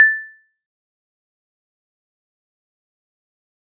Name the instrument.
acoustic mallet percussion instrument